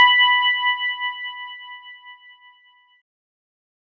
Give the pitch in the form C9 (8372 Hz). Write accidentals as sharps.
B5 (987.8 Hz)